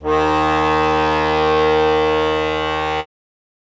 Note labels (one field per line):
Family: reed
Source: acoustic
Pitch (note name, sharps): D#2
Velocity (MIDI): 75